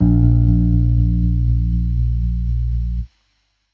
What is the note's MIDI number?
34